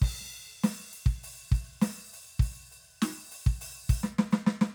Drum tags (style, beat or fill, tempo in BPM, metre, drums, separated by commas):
rock, beat, 100 BPM, 4/4, crash, open hi-hat, hi-hat pedal, snare, kick